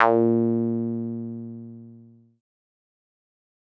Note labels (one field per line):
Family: synthesizer lead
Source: synthesizer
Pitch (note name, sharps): A#2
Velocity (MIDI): 75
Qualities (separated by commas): distorted, fast decay